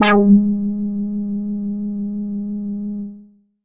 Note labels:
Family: bass; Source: synthesizer; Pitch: G#3; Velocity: 50; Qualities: distorted, tempo-synced

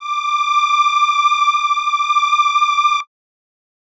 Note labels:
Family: reed; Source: acoustic; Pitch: D6; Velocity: 75

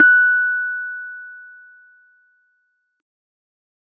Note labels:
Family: keyboard; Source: electronic; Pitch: F#6; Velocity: 75

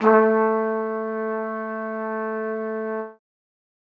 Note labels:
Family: brass; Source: acoustic; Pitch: A3; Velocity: 50; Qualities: reverb

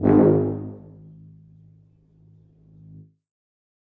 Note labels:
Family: brass; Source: acoustic; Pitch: G#1; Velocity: 25; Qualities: reverb

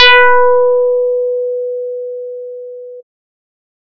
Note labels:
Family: bass; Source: synthesizer; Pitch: B4; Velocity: 127

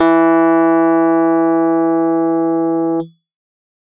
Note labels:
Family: keyboard; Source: electronic; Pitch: E3; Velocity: 127; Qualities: distorted

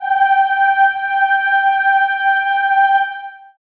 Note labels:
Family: voice; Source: acoustic; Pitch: G5; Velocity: 50; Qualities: long release, reverb

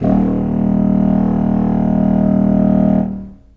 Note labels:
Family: reed; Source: acoustic; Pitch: D#1; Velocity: 25; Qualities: long release, reverb

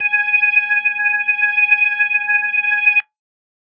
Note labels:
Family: organ; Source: electronic; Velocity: 127

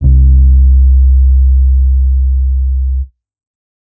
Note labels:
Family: bass; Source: electronic; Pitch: C2; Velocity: 127; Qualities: dark

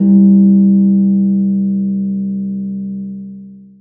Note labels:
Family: string; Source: acoustic; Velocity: 50; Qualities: long release, reverb

